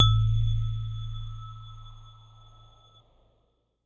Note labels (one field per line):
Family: keyboard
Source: electronic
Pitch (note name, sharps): A0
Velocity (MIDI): 100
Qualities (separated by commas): dark